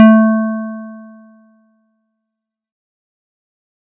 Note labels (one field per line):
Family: keyboard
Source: electronic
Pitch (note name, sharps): A3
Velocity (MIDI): 75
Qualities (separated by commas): fast decay